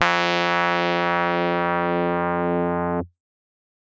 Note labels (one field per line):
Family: keyboard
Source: electronic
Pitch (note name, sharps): F2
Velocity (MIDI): 127